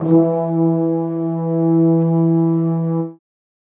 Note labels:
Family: brass; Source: acoustic; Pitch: E3; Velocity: 50; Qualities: reverb

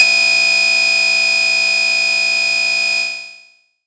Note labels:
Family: bass; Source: synthesizer; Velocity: 127; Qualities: bright, distorted, long release

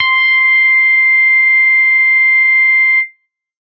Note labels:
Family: bass; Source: synthesizer; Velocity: 100

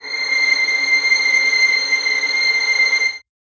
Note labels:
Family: string; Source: acoustic; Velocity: 25; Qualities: reverb

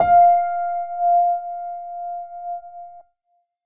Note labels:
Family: keyboard; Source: electronic; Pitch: F5; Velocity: 50

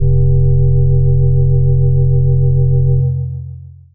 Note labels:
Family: mallet percussion; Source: electronic; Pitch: F0; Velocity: 50; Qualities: long release

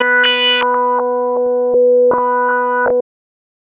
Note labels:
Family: bass; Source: synthesizer; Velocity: 75; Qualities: tempo-synced

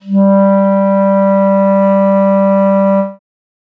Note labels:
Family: reed; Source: acoustic; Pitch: G3; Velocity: 50; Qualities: dark

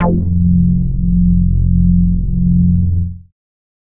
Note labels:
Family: bass; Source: synthesizer; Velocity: 50; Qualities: distorted

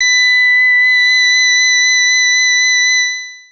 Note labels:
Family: bass; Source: synthesizer; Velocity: 75; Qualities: long release

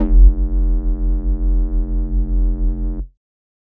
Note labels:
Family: flute; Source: synthesizer; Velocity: 75; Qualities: distorted

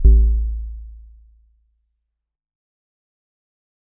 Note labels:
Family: mallet percussion; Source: acoustic; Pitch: A1; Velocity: 50; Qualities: dark, fast decay, multiphonic

